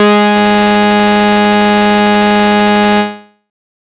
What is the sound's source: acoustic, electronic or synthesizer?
synthesizer